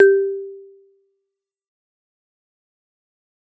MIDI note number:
67